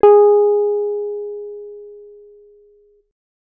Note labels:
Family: guitar; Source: acoustic; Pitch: G#4; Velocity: 25; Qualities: dark

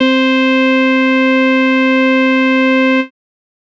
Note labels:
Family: bass; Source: synthesizer; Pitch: C4; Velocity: 25; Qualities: bright, distorted

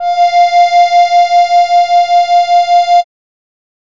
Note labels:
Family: keyboard; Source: acoustic; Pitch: F5; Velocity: 25; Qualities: bright

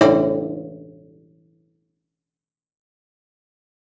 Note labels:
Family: guitar; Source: acoustic; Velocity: 25; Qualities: fast decay

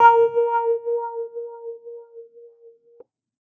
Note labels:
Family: keyboard; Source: electronic; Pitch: A#4; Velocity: 25

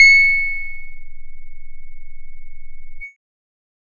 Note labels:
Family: bass; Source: synthesizer; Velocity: 25; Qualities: distorted, multiphonic, tempo-synced

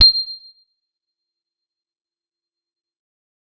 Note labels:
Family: guitar; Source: electronic; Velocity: 75; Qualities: bright, distorted, fast decay, percussive

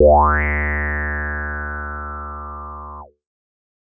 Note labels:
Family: bass; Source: synthesizer; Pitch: D2; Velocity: 75

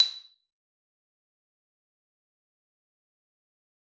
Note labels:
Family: mallet percussion; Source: acoustic; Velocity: 50; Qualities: fast decay, percussive, reverb

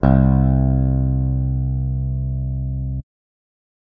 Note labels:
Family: guitar; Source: electronic; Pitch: C2; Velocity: 100

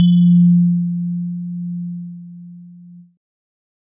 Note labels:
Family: keyboard; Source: electronic; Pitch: F3; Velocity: 75; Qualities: multiphonic

